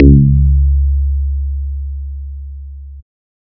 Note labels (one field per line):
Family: bass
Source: synthesizer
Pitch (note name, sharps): C#2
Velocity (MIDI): 127